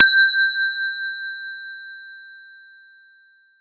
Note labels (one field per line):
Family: mallet percussion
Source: acoustic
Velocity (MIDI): 100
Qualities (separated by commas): bright, multiphonic